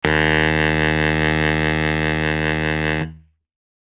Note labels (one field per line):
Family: reed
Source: acoustic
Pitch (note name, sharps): D#2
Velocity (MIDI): 127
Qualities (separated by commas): bright